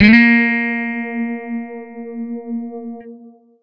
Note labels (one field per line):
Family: guitar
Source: electronic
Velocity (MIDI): 127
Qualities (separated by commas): bright, distorted